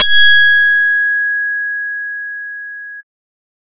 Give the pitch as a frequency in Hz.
1661 Hz